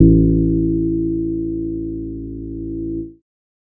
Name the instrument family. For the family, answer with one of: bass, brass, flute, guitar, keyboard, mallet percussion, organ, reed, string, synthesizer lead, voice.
bass